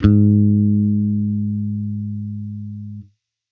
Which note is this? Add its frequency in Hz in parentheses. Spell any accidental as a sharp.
G#2 (103.8 Hz)